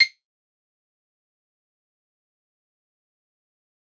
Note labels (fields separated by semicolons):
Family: guitar; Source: acoustic; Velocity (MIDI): 75; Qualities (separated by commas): fast decay, percussive